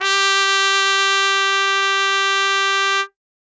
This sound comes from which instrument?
acoustic brass instrument